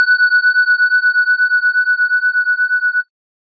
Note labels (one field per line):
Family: organ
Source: electronic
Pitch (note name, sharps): F#6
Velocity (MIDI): 50